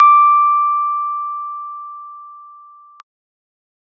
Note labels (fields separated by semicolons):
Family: keyboard; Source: electronic; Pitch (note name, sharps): D6; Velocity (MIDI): 50